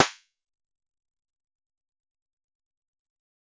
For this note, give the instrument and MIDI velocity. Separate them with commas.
synthesizer guitar, 75